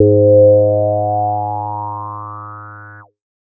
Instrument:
synthesizer bass